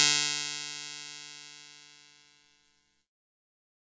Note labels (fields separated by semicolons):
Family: keyboard; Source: electronic; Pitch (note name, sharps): D3; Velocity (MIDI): 75; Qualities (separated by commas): bright, distorted